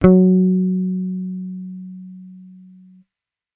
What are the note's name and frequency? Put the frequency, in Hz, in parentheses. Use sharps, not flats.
F#3 (185 Hz)